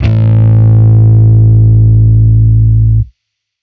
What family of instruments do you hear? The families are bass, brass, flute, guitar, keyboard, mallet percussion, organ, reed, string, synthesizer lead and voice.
bass